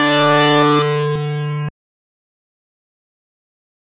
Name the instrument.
synthesizer bass